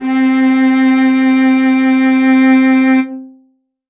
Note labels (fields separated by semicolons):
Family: string; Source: acoustic; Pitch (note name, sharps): C4; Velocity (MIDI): 50; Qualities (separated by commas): reverb